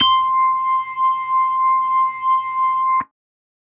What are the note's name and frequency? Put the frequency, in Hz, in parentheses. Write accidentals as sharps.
C6 (1047 Hz)